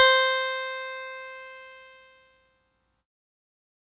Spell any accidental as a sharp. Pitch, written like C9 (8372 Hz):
C5 (523.3 Hz)